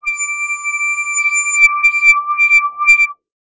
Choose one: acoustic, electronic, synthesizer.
synthesizer